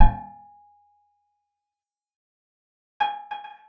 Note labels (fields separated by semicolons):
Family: guitar; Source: acoustic; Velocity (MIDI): 127; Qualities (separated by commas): percussive, reverb